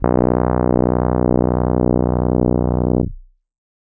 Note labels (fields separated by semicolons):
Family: keyboard; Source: electronic; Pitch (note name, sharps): B0; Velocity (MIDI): 50; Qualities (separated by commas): distorted